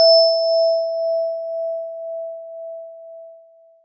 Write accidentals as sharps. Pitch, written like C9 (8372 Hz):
E5 (659.3 Hz)